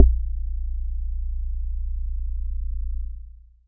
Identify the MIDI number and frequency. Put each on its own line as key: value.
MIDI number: 22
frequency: 29.14 Hz